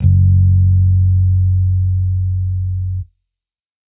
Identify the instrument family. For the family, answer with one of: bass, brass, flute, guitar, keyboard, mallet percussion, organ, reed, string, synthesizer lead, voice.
bass